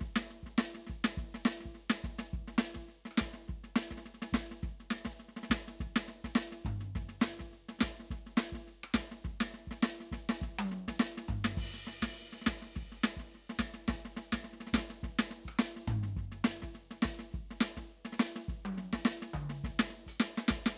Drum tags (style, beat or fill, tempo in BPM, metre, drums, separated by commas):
New Orleans shuffle, beat, 104 BPM, 4/4, crash, closed hi-hat, hi-hat pedal, snare, cross-stick, high tom, mid tom, floor tom, kick